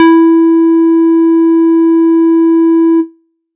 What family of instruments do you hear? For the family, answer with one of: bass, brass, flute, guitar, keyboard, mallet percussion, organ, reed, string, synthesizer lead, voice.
bass